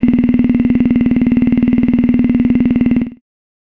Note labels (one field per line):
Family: voice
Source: synthesizer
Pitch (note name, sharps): D#0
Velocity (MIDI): 100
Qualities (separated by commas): bright